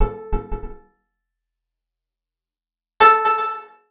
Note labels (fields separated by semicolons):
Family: guitar; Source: acoustic; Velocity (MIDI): 25; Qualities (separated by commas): percussive, reverb